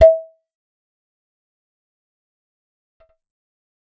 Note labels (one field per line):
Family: bass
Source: synthesizer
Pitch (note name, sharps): E5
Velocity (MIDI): 127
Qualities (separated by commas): fast decay, percussive